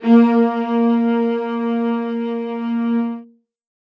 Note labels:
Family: string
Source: acoustic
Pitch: A#3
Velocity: 127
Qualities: reverb

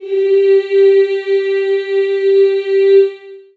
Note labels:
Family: voice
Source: acoustic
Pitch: G4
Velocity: 100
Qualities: long release, reverb

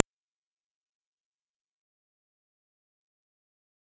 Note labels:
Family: bass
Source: synthesizer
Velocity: 75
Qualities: fast decay, percussive

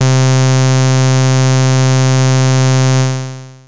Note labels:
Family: bass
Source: synthesizer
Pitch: C3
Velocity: 100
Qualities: bright, distorted, long release

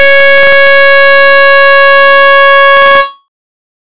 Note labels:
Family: bass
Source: synthesizer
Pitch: C#5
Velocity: 50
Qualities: bright, distorted

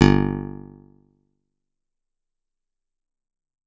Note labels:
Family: guitar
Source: acoustic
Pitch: G1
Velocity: 127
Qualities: fast decay

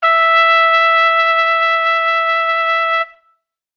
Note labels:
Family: brass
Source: acoustic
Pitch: E5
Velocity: 75

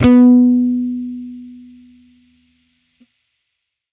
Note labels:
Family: bass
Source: electronic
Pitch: B3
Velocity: 50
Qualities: distorted

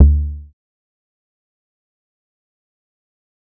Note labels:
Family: bass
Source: synthesizer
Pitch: D2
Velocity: 75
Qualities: dark, fast decay, percussive

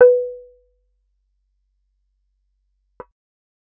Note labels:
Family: bass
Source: synthesizer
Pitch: B4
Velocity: 75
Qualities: percussive

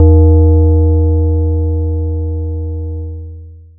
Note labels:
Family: mallet percussion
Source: acoustic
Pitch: E2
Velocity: 25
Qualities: distorted, long release

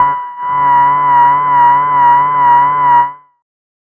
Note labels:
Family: bass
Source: synthesizer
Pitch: B5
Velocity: 50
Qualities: distorted, tempo-synced

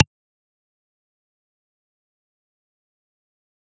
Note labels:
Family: mallet percussion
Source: acoustic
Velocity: 127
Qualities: fast decay, percussive

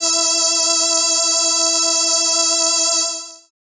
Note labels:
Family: keyboard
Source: synthesizer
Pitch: E4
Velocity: 50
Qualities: bright

